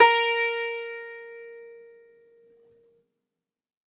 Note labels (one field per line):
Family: guitar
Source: acoustic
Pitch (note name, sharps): A#4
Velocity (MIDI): 100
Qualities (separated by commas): bright